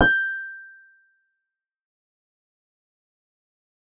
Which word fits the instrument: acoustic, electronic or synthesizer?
synthesizer